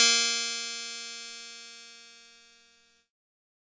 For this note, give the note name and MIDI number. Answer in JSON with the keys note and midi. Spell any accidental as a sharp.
{"note": "A#3", "midi": 58}